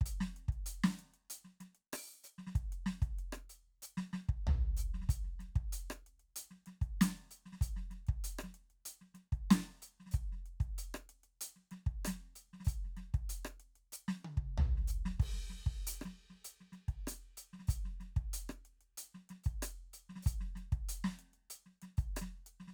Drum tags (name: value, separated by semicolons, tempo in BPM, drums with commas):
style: funk; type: beat; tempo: 95 BPM; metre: 4/4; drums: crash, closed hi-hat, open hi-hat, hi-hat pedal, snare, cross-stick, high tom, floor tom, kick